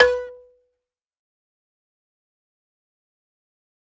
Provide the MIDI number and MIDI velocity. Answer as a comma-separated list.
71, 100